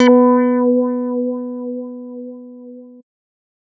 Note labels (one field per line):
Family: bass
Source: synthesizer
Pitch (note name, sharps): B3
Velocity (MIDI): 100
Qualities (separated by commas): distorted